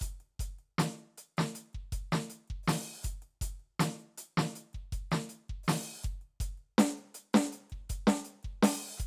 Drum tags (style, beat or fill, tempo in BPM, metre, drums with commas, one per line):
funk
beat
80 BPM
4/4
closed hi-hat, open hi-hat, hi-hat pedal, snare, cross-stick, kick